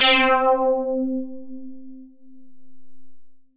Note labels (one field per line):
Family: synthesizer lead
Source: synthesizer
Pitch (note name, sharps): C4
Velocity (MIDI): 127